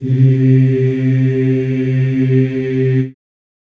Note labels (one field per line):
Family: voice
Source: acoustic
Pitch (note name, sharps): C3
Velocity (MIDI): 25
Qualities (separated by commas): reverb